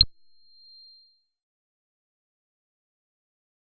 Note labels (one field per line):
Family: bass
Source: synthesizer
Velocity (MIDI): 100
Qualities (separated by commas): distorted, fast decay, percussive